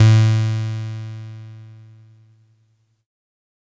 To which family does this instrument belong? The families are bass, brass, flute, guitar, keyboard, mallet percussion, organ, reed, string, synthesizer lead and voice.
keyboard